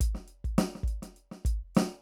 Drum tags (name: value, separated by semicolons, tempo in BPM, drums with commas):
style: funk; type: fill; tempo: 100 BPM; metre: 4/4; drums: closed hi-hat, hi-hat pedal, snare, kick